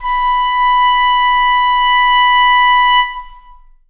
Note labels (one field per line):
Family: reed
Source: acoustic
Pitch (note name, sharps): B5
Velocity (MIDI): 50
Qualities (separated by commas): long release, reverb